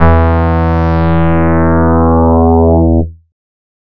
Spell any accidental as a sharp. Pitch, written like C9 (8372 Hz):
E2 (82.41 Hz)